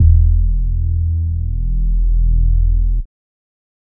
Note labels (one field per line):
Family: bass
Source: synthesizer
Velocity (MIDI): 25